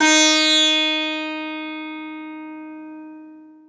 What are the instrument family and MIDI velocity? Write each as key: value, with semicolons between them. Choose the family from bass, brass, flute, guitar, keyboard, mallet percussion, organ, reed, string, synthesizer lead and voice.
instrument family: guitar; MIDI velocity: 100